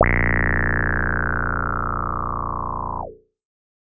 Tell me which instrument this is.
synthesizer bass